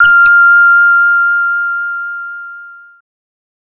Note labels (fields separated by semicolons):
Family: bass; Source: synthesizer; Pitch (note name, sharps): F6; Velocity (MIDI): 127; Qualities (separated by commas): distorted